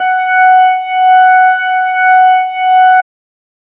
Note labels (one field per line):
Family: organ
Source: electronic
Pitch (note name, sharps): F#5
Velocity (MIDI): 25